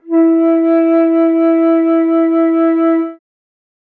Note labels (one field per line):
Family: flute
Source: acoustic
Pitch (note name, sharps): E4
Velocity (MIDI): 25